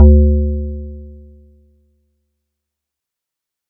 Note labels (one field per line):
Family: keyboard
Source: electronic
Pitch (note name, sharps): D2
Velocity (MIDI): 100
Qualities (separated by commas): dark, fast decay